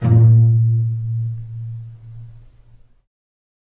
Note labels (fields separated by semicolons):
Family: string; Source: acoustic; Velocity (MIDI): 25; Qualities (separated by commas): dark, reverb